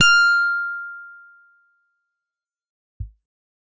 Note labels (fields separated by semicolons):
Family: guitar; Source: electronic; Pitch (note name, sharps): F6; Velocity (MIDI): 50; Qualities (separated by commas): bright, distorted, fast decay